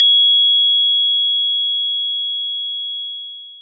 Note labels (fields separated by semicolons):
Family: mallet percussion; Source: acoustic; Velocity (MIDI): 75; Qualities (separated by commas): bright, distorted, long release